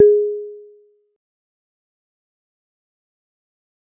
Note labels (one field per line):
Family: mallet percussion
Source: acoustic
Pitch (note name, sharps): G#4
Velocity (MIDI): 25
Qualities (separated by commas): fast decay, percussive